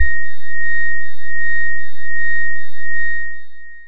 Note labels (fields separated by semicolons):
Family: bass; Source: synthesizer; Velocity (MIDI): 25; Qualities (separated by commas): long release